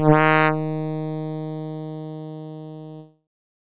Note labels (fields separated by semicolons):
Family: keyboard; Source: synthesizer; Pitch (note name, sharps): D#3; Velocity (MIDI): 127; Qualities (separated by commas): bright, distorted